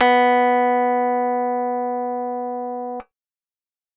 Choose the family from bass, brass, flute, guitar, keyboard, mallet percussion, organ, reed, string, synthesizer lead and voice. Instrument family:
keyboard